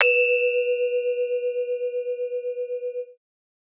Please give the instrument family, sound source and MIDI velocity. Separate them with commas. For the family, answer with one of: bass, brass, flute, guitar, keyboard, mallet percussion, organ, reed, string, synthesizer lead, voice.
mallet percussion, acoustic, 50